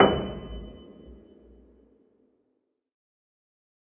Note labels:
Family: keyboard; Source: acoustic; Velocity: 25; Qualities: fast decay, reverb

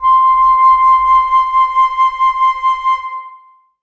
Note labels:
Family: flute; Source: acoustic; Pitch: C6; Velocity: 50; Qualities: long release, reverb

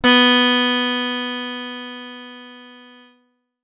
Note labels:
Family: guitar; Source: acoustic; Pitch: B3; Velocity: 100; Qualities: bright, distorted

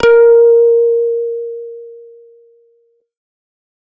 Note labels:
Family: bass; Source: synthesizer; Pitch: A#4; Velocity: 100; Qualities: distorted

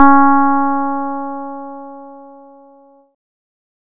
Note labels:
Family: bass; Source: synthesizer; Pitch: C#4; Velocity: 127; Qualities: bright

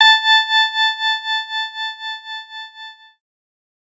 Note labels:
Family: keyboard; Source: electronic; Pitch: A5; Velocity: 25

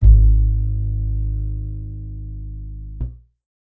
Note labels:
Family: bass; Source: acoustic; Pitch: G#1; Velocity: 25; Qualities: dark

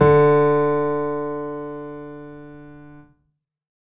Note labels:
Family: keyboard; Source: acoustic; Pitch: D3; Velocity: 75; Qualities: reverb

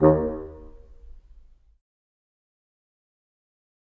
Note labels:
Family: reed; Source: acoustic; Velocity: 25; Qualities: fast decay, percussive, reverb

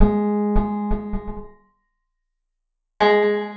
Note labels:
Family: guitar; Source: acoustic; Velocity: 50; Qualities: percussive, reverb

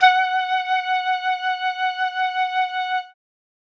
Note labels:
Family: flute; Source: acoustic; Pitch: F#5; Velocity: 127

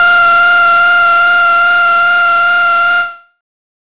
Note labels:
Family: bass; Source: synthesizer; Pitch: F5; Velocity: 100; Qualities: bright, distorted, non-linear envelope

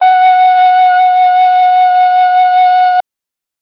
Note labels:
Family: flute; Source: electronic; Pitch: F#5; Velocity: 127

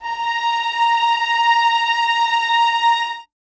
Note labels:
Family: string; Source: acoustic; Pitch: A#5; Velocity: 75; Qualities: reverb

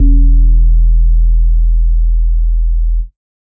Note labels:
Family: keyboard; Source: electronic; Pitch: E1; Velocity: 25; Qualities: dark

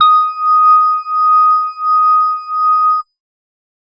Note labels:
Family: organ; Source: electronic; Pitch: D#6; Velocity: 25; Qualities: distorted

